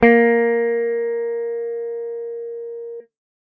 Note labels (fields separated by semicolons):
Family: guitar; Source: electronic; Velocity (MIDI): 127